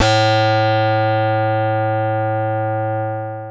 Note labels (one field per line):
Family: keyboard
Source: electronic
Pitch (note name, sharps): A2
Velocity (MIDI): 25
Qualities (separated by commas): bright, long release